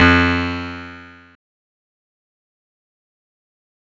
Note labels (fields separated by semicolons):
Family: guitar; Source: electronic; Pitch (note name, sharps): F2; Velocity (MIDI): 100; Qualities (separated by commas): bright, distorted, fast decay